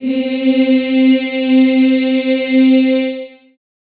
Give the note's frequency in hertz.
261.6 Hz